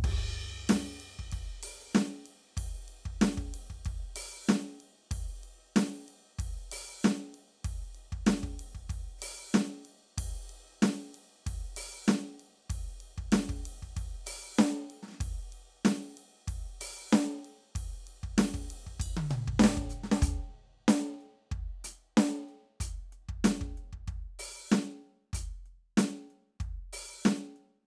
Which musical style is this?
funk